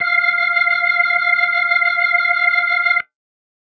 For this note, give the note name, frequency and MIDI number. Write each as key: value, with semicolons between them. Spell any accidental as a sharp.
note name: F5; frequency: 698.5 Hz; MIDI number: 77